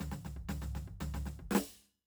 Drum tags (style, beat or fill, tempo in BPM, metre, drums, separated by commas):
jazz-funk, fill, 116 BPM, 4/4, snare, floor tom, kick